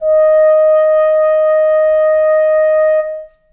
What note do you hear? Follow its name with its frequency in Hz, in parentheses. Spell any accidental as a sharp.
D#5 (622.3 Hz)